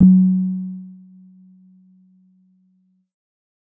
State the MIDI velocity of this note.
25